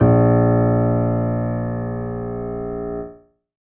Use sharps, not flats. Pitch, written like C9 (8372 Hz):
A#1 (58.27 Hz)